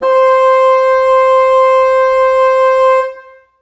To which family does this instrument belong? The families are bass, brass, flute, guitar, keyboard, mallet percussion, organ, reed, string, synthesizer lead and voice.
reed